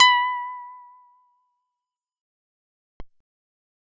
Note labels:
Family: bass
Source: synthesizer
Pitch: B5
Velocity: 50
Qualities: fast decay

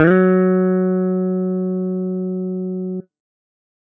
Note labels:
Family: guitar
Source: electronic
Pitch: F#3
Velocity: 127

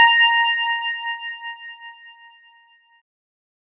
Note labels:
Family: keyboard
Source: electronic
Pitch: A#5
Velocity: 100

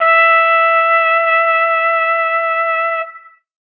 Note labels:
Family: brass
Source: acoustic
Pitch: E5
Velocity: 75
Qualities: distorted

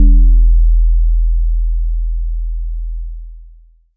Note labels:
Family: mallet percussion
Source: electronic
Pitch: E1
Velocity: 25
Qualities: long release, multiphonic

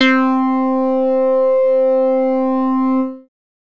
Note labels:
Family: bass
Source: synthesizer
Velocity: 75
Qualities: distorted

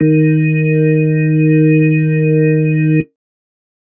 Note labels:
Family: organ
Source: electronic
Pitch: D#3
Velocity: 100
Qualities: dark

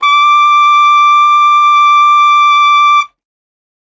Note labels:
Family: reed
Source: acoustic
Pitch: D6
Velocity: 100

